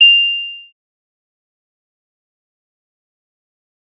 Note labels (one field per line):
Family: bass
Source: synthesizer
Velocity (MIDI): 50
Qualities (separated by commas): fast decay, percussive